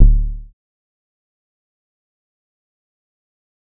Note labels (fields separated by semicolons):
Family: bass; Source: synthesizer; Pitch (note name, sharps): D1; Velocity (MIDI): 75; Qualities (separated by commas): dark, fast decay, percussive